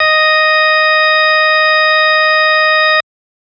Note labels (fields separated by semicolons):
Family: organ; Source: electronic; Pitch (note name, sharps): D#5; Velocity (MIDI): 127